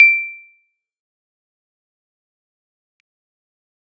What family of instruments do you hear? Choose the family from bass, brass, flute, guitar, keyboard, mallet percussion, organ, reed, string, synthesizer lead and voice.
keyboard